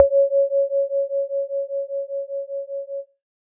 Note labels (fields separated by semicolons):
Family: synthesizer lead; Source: synthesizer; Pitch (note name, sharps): C#5; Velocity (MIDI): 50